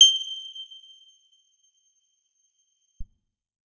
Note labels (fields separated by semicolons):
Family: guitar; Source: electronic; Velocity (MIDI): 127; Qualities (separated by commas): bright, percussive, reverb